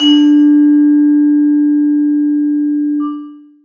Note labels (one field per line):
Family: mallet percussion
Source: acoustic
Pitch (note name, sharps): D4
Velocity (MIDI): 127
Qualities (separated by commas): long release, reverb